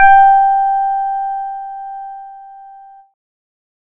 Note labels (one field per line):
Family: keyboard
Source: electronic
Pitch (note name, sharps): G5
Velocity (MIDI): 75